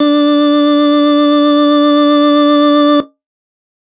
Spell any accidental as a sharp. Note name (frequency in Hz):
D4 (293.7 Hz)